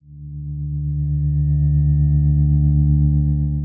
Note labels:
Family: guitar; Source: electronic; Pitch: D2; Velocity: 127; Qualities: dark, long release

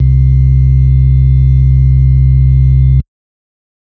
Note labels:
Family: organ; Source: electronic; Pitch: C2; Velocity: 127

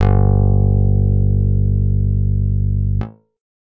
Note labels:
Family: guitar; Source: acoustic; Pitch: G1; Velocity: 50

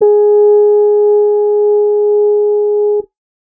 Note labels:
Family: guitar; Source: electronic; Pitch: G#4; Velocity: 25; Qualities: reverb

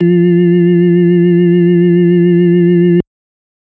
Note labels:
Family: organ; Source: electronic; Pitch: F3; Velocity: 127

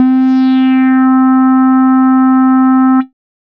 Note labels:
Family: bass; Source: synthesizer; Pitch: C4; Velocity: 127; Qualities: distorted

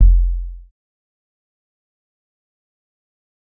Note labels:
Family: bass; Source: synthesizer; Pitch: F1; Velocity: 100; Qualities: dark, fast decay, percussive

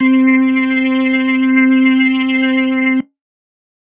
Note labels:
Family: organ; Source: electronic; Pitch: C4; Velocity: 50; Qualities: distorted

